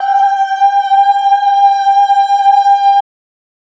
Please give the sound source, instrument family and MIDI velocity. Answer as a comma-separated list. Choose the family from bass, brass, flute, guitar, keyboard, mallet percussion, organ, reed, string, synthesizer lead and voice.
electronic, voice, 127